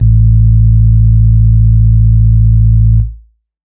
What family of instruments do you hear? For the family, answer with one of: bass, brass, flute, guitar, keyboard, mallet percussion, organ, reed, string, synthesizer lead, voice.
organ